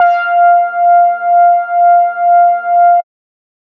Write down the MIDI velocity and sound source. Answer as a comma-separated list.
25, synthesizer